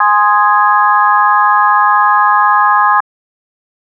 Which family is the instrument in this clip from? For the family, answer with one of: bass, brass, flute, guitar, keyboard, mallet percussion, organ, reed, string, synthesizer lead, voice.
organ